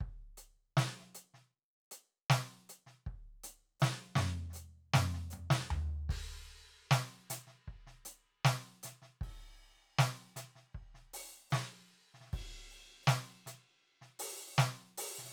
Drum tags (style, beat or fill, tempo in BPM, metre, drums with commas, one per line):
country
beat
78 BPM
4/4
crash, ride, closed hi-hat, open hi-hat, hi-hat pedal, snare, mid tom, floor tom, kick